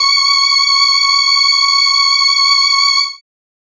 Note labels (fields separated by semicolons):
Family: keyboard; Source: synthesizer; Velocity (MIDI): 25; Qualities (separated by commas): bright